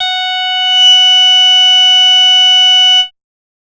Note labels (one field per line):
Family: bass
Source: synthesizer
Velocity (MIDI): 25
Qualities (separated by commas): bright, distorted, multiphonic